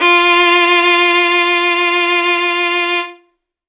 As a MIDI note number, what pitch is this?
65